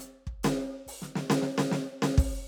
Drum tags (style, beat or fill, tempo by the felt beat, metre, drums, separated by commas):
rock, beat, 46.7 dotted-quarter beats per minute (140 eighth notes per minute), 6/8, closed hi-hat, open hi-hat, snare, kick